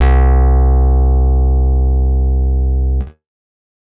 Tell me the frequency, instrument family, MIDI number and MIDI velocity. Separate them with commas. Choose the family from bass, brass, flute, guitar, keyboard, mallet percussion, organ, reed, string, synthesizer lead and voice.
65.41 Hz, guitar, 36, 127